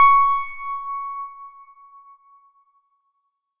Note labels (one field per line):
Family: organ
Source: electronic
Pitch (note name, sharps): C#6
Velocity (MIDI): 50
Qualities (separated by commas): bright